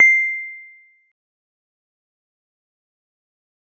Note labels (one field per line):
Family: guitar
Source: synthesizer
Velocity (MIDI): 75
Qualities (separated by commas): dark, fast decay, percussive